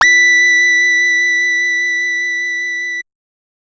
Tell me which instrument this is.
synthesizer bass